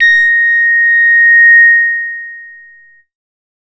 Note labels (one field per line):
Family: bass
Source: synthesizer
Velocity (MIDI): 50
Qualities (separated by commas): distorted